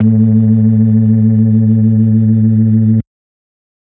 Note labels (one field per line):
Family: organ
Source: electronic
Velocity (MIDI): 50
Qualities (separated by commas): dark